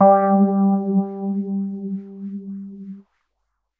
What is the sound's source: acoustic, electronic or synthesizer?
electronic